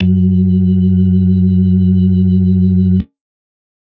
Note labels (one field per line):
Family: organ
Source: electronic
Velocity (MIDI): 75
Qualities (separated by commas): dark